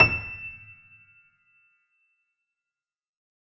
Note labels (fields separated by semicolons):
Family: keyboard; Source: acoustic; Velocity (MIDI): 100; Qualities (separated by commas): fast decay, percussive